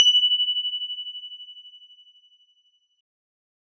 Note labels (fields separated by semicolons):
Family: keyboard; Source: electronic; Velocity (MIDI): 75